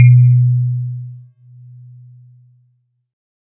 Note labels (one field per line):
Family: keyboard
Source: synthesizer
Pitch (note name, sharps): B2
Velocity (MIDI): 100